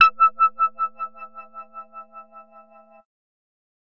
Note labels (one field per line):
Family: bass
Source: synthesizer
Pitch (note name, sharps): E6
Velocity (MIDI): 75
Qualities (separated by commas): distorted